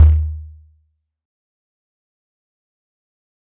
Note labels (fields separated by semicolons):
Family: mallet percussion; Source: acoustic; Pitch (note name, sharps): D#2; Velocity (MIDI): 75; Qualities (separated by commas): fast decay, percussive